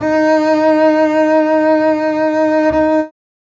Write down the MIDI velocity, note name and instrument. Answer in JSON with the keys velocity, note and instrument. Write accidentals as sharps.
{"velocity": 127, "note": "D#4", "instrument": "acoustic string instrument"}